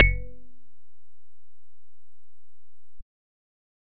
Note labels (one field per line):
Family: bass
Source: synthesizer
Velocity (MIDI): 75